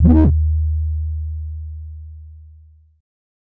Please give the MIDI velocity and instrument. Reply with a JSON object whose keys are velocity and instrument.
{"velocity": 50, "instrument": "synthesizer bass"}